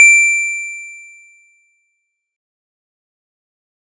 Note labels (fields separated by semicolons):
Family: keyboard; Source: electronic; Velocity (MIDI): 50; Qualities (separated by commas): bright, distorted, fast decay